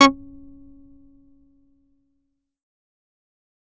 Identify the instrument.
synthesizer bass